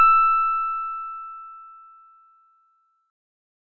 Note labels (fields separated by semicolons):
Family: organ; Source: electronic; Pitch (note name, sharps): E6; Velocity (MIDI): 100